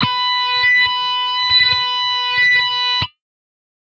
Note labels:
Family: guitar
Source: synthesizer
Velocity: 127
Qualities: bright, distorted

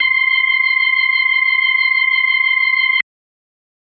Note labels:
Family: organ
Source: electronic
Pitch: C6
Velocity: 50

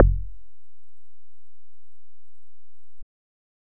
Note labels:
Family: bass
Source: synthesizer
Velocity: 25

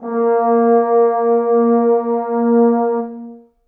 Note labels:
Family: brass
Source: acoustic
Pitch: A#3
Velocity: 75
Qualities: dark, reverb

